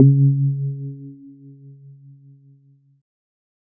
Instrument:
electronic keyboard